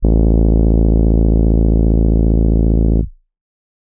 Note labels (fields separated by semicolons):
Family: keyboard; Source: electronic; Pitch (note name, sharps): A0; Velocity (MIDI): 100